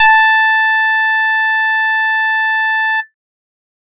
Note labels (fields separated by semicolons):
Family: bass; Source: synthesizer; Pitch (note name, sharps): A5; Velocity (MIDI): 50